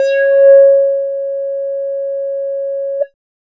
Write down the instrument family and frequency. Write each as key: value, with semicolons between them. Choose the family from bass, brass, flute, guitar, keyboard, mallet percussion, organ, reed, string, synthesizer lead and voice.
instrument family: bass; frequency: 554.4 Hz